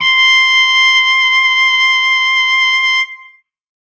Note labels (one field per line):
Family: brass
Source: acoustic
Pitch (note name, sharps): C6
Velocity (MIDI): 100